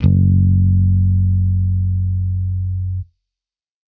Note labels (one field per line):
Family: bass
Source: electronic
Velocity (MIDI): 127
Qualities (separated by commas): distorted